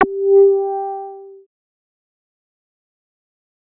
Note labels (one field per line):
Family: bass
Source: synthesizer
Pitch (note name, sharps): G4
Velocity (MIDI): 127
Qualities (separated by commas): distorted, fast decay